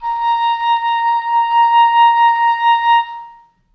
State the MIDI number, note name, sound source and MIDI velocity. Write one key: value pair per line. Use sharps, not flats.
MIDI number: 82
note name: A#5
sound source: acoustic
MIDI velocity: 25